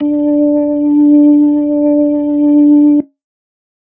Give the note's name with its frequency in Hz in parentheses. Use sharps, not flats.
D4 (293.7 Hz)